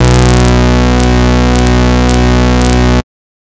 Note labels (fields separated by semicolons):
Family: bass; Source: synthesizer; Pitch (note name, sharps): B1; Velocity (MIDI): 127; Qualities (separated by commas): bright, distorted